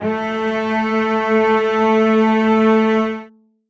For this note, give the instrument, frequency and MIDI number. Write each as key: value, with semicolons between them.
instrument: acoustic string instrument; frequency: 220 Hz; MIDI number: 57